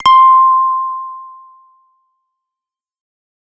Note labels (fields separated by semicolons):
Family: bass; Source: synthesizer; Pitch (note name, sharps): C6; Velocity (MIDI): 50; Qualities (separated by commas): distorted, fast decay